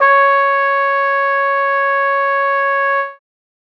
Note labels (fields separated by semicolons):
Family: brass; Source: acoustic; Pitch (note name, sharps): C#5; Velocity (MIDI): 25